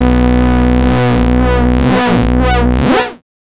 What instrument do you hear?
synthesizer bass